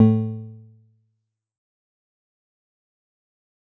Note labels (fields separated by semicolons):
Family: guitar; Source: synthesizer; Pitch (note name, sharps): A2; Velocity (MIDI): 50; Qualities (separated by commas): dark, fast decay, percussive